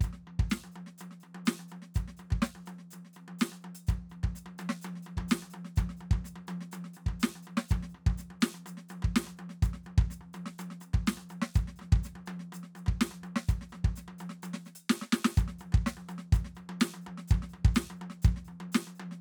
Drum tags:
prog rock, beat, 125 BPM, 4/4, closed hi-hat, hi-hat pedal, snare, high tom, kick

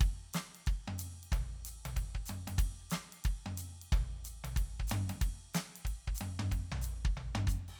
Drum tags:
swing, beat, 185 BPM, 4/4, ride, hi-hat pedal, snare, high tom, floor tom, kick

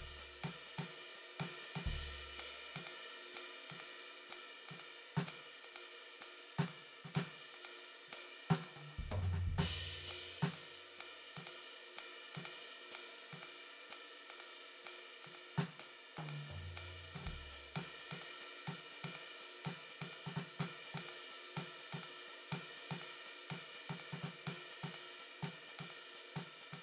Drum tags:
jazz, beat, 125 BPM, 4/4, ride, hi-hat pedal, snare, high tom, floor tom, kick

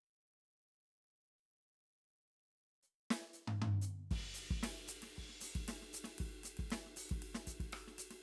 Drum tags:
jazz-funk, beat, 116 BPM, 4/4, crash, ride, hi-hat pedal, snare, cross-stick, floor tom, kick

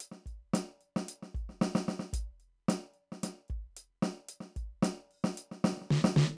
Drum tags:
funk, beat, 112 BPM, 4/4, closed hi-hat, open hi-hat, hi-hat pedal, snare, kick

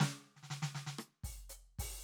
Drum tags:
samba, fill, 116 BPM, 4/4, open hi-hat, hi-hat pedal, snare, cross-stick, kick

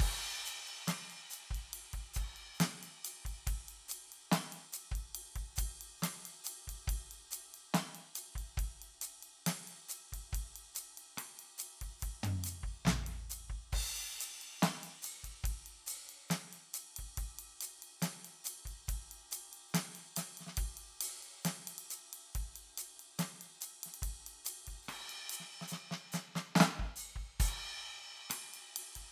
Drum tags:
half-time rock, beat, 140 BPM, 4/4, crash, ride, open hi-hat, hi-hat pedal, snare, cross-stick, high tom, floor tom, kick

